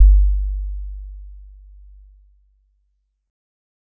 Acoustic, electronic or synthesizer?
acoustic